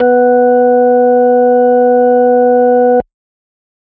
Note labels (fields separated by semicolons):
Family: organ; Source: electronic; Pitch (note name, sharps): B3; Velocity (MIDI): 25